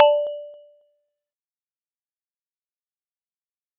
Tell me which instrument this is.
acoustic mallet percussion instrument